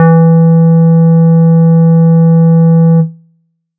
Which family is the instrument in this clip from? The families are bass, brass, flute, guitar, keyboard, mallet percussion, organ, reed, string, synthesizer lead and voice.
bass